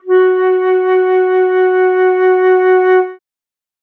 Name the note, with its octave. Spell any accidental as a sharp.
F#4